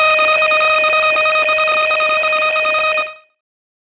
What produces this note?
synthesizer bass